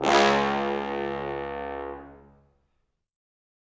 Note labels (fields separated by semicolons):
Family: brass; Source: acoustic; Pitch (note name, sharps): C#2; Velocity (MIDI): 127; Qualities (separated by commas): bright, reverb